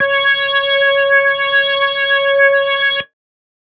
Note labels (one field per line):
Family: organ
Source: electronic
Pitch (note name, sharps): C#5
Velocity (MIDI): 25